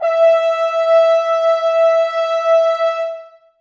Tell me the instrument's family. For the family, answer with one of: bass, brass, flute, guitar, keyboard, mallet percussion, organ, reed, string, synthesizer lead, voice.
brass